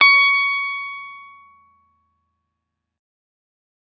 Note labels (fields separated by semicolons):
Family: guitar; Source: electronic; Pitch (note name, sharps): C#6; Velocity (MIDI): 127